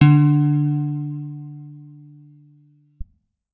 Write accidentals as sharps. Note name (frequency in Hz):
D3 (146.8 Hz)